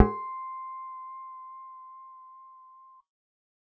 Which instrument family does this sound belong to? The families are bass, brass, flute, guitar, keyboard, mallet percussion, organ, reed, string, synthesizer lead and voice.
bass